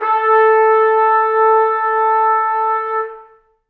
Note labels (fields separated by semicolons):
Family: brass; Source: acoustic; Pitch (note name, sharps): A4; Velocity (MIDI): 50; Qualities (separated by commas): reverb